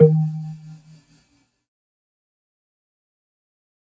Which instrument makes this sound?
synthesizer keyboard